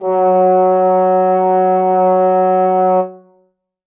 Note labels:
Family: brass; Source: acoustic; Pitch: F#3; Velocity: 75; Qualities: reverb

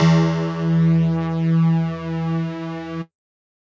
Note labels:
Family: mallet percussion; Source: electronic; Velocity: 100

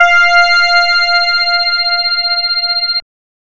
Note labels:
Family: bass; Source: synthesizer; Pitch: F5; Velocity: 75; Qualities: bright, distorted, multiphonic

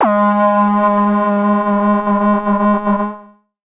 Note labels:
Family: synthesizer lead; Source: synthesizer; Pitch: G#3; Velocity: 50; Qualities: distorted, multiphonic, non-linear envelope

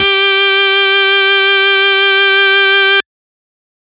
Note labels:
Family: organ; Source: electronic; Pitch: G4; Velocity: 75; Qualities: distorted

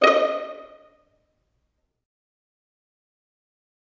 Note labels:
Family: string; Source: acoustic; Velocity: 127; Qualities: dark, fast decay, reverb

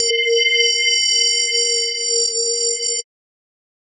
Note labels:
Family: mallet percussion; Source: electronic; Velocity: 127; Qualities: bright, multiphonic, non-linear envelope

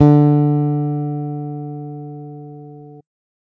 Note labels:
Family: bass; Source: electronic; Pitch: D3; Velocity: 100

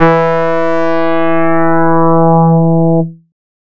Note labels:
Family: bass; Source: synthesizer; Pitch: E3; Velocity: 100; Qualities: distorted

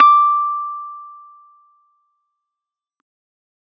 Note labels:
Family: keyboard; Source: electronic; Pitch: D6; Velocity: 75; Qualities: fast decay

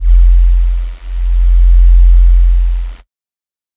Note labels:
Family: flute; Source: synthesizer; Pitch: F1; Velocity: 100; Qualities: dark

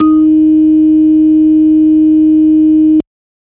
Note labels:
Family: organ; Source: electronic; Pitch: D#4; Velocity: 75

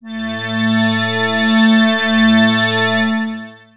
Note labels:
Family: synthesizer lead; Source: synthesizer; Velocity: 127; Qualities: bright, long release, non-linear envelope

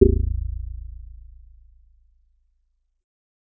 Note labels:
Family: bass; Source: synthesizer; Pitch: A0; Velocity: 25; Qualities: dark

